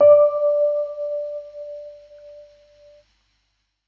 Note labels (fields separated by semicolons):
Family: keyboard; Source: electronic; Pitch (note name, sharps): D5; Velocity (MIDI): 50